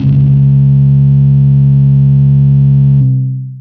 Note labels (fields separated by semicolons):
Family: guitar; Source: electronic; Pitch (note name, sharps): C#2; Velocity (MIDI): 50; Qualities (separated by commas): bright, distorted, long release